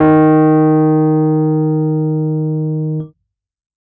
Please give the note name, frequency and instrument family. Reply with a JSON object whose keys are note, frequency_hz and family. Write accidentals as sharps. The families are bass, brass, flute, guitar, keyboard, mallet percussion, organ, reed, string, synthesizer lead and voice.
{"note": "D#3", "frequency_hz": 155.6, "family": "keyboard"}